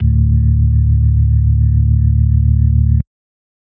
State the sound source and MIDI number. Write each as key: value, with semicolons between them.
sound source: electronic; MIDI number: 26